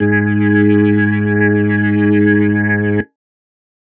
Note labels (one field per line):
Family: keyboard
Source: electronic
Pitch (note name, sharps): G#2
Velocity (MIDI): 25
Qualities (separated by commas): distorted